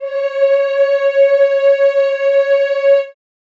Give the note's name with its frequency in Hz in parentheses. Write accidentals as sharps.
C#5 (554.4 Hz)